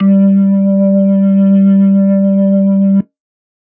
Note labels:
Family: organ; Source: electronic; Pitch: G3; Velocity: 50; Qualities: distorted

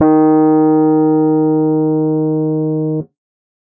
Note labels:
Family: keyboard; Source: electronic; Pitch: D#3; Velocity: 100

